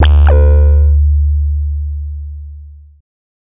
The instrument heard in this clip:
synthesizer bass